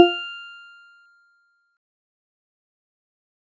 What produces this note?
acoustic mallet percussion instrument